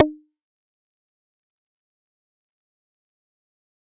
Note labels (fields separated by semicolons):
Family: bass; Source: synthesizer; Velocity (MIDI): 75; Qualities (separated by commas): distorted, fast decay, percussive